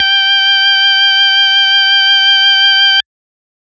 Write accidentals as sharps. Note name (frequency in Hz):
G5 (784 Hz)